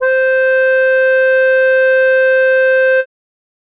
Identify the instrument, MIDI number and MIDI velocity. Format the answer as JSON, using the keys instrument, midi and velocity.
{"instrument": "acoustic reed instrument", "midi": 72, "velocity": 75}